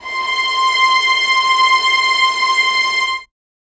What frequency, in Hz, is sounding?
1047 Hz